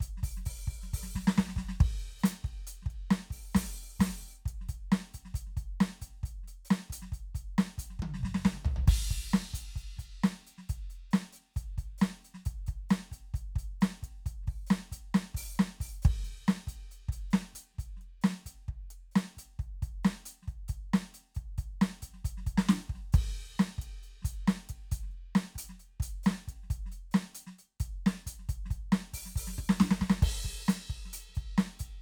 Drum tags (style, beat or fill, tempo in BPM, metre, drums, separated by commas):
rock, beat, 135 BPM, 4/4, crash, closed hi-hat, open hi-hat, hi-hat pedal, snare, cross-stick, high tom, floor tom, kick